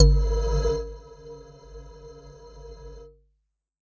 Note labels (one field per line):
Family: mallet percussion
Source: electronic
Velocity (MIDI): 127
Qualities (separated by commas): dark, non-linear envelope